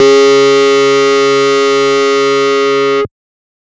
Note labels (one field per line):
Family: bass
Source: synthesizer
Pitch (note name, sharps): C#3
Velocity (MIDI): 100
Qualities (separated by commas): bright, distorted, multiphonic